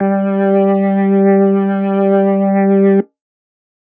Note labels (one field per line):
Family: organ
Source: electronic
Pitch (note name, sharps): G3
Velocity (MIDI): 75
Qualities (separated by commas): distorted